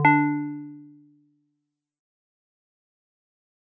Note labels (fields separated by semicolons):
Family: mallet percussion; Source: acoustic; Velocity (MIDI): 75; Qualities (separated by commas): dark, fast decay, multiphonic